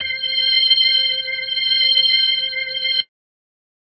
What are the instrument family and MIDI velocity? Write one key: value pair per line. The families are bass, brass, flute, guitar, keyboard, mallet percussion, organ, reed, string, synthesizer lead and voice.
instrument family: organ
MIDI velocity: 75